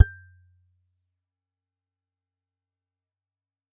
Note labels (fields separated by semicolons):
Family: guitar; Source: acoustic; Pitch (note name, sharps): G6; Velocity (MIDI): 75; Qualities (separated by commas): fast decay, percussive